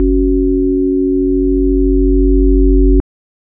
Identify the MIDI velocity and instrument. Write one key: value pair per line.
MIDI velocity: 100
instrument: electronic organ